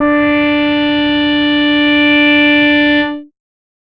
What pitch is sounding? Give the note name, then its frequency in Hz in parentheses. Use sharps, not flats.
D4 (293.7 Hz)